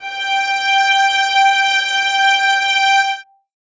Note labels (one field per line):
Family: string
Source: acoustic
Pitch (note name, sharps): G5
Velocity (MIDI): 75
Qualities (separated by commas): reverb